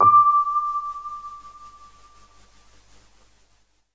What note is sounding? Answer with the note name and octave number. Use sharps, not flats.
D6